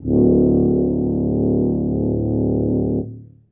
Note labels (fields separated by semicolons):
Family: brass; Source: acoustic; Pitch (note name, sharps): D1; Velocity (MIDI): 25; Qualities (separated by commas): dark, reverb